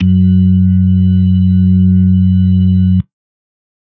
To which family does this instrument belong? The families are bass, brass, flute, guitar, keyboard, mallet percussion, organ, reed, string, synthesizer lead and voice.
organ